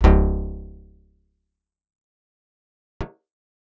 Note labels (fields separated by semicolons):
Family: guitar; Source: acoustic; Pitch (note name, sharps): C#1; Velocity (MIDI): 75; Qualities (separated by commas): fast decay, reverb